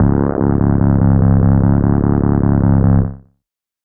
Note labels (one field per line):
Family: bass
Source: synthesizer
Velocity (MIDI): 75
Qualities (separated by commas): distorted, tempo-synced